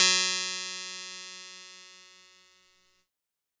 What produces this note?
electronic keyboard